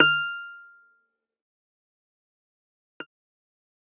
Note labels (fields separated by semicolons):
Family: guitar; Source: electronic; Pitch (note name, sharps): F6; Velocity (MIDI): 25; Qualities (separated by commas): fast decay, percussive